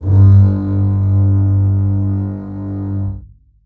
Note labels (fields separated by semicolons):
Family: string; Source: acoustic; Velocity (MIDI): 127; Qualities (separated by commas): reverb